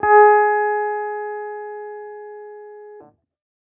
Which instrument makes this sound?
electronic guitar